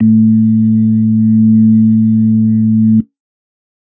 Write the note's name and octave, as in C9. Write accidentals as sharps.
A2